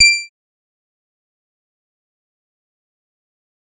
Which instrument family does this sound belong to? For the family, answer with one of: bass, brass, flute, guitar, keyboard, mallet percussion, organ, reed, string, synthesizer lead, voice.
bass